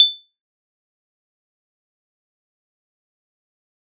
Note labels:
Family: keyboard; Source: electronic; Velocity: 75; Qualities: bright, fast decay, percussive

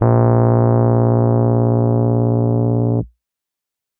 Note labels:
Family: keyboard; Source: electronic; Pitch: A#1; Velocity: 127; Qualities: distorted

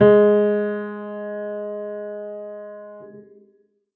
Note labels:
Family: keyboard; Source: acoustic; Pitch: G#3; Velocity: 75; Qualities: reverb

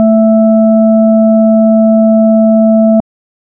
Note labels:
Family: organ; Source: electronic; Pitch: A3; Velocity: 50; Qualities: dark

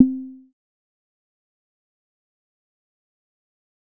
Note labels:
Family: bass; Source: synthesizer; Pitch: C4; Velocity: 25; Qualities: dark, fast decay, percussive

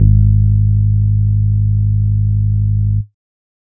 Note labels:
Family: bass; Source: synthesizer; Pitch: G#1; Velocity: 25

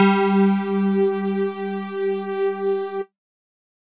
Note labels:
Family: mallet percussion; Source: electronic; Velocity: 25

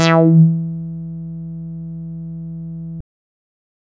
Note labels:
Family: bass; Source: synthesizer; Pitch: E3; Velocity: 75; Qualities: distorted

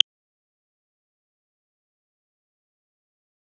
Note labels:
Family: bass; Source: synthesizer; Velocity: 127; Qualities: fast decay, percussive

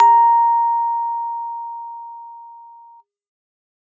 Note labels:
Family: keyboard; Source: acoustic; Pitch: A#5; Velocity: 127

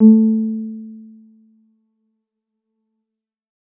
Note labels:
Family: keyboard; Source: electronic; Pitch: A3; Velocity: 50; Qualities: dark

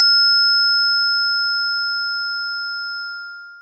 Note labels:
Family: mallet percussion; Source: acoustic; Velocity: 75; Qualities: bright, distorted, long release

